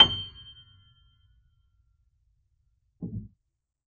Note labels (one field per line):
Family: keyboard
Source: acoustic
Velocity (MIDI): 25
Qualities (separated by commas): percussive